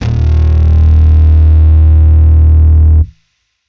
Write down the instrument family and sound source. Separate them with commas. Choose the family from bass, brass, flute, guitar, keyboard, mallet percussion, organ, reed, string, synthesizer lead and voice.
bass, electronic